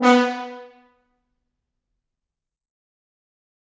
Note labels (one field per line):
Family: brass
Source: acoustic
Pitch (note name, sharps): B3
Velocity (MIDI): 127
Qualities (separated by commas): bright, fast decay, percussive, reverb